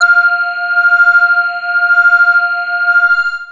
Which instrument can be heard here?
synthesizer bass